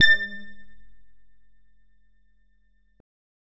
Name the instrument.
synthesizer bass